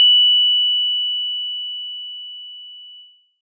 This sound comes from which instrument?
acoustic mallet percussion instrument